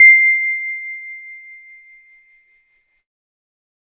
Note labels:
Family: keyboard; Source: electronic; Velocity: 127

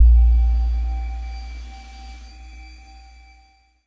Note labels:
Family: mallet percussion; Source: electronic; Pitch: A#1; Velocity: 50; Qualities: non-linear envelope

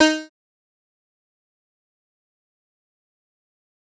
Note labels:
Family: bass; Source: synthesizer; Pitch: D#4; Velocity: 100; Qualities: bright, distorted, fast decay, percussive

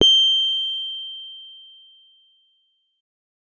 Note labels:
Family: keyboard; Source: electronic; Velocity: 50; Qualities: bright

